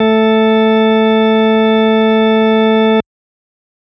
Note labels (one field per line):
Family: organ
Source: electronic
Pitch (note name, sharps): A3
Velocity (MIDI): 100